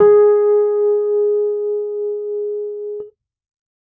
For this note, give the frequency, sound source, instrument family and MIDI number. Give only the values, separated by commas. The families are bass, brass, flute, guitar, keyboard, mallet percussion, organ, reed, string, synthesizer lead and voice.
415.3 Hz, electronic, keyboard, 68